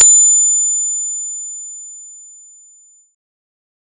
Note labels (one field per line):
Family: bass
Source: synthesizer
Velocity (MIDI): 75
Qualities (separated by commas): bright